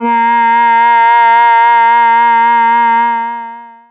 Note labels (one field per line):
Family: voice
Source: synthesizer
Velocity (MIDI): 25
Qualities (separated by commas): distorted, long release